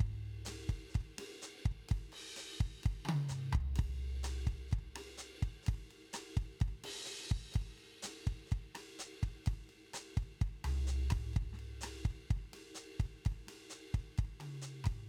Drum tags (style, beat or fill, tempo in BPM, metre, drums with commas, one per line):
bossa nova
beat
127 BPM
4/4
crash, ride, hi-hat pedal, snare, cross-stick, high tom, mid tom, floor tom, kick